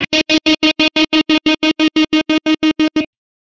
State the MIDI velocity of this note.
50